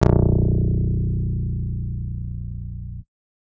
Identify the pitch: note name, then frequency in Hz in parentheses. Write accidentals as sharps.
A#0 (29.14 Hz)